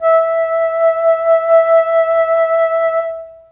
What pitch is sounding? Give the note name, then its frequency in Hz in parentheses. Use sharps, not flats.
E5 (659.3 Hz)